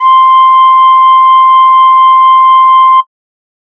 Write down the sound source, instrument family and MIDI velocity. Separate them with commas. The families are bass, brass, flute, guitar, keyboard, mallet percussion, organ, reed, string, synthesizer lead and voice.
synthesizer, flute, 25